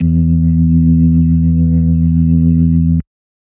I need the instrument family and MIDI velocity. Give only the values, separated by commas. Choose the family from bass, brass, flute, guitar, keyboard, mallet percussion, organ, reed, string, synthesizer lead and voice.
organ, 100